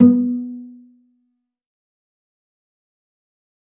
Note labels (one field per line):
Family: string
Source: acoustic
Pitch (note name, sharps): B3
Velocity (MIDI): 75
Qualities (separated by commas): dark, fast decay, percussive, reverb